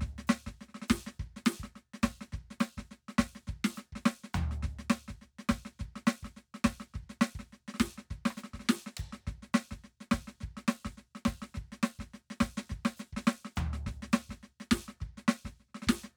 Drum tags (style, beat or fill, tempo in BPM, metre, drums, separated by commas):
New Orleans shuffle, beat, 104 BPM, 4/4, hi-hat pedal, percussion, snare, cross-stick, floor tom, kick